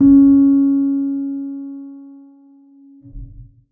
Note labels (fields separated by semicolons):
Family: keyboard; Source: acoustic; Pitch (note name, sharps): C#4; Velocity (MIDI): 25; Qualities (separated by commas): dark, reverb